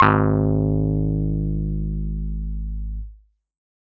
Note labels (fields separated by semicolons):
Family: keyboard; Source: electronic; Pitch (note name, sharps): G#1; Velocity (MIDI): 75; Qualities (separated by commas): distorted